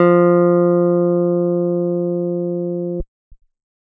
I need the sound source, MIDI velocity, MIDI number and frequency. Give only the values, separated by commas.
electronic, 100, 53, 174.6 Hz